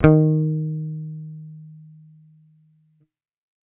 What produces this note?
electronic bass